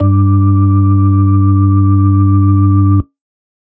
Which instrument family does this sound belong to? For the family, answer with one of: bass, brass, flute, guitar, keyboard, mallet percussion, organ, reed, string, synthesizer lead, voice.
organ